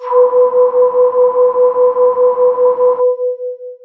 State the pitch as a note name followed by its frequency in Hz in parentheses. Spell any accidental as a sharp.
B4 (493.9 Hz)